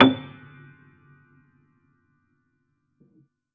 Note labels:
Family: keyboard; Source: acoustic; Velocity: 100; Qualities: percussive, reverb

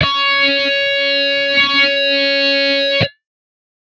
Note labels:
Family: guitar; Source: synthesizer; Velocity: 50; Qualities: bright, distorted

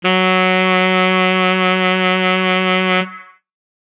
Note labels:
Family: reed; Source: acoustic; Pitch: F#3; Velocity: 127

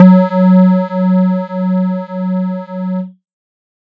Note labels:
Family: synthesizer lead; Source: synthesizer; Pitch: F#3; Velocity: 127; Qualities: distorted

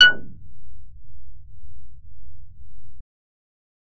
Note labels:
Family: bass; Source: synthesizer; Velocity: 100; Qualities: distorted

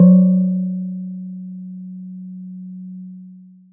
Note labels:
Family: mallet percussion; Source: acoustic; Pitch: F#3; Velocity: 25; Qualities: long release

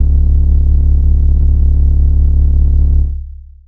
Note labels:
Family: keyboard; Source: electronic; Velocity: 100; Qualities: distorted, long release

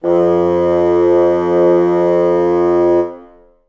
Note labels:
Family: reed; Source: acoustic; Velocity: 127; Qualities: reverb

